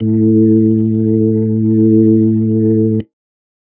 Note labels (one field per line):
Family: organ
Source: electronic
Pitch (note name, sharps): A2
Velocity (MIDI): 25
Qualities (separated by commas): dark